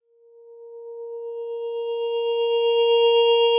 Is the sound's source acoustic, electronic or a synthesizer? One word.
electronic